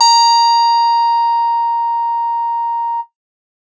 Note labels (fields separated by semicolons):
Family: guitar; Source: electronic; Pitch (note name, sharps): A#5; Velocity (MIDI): 100; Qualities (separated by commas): bright